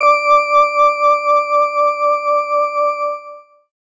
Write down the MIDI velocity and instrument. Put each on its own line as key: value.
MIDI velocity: 127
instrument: electronic organ